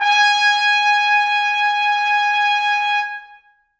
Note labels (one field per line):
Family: brass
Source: acoustic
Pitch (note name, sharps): G#5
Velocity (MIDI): 127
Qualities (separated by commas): bright, reverb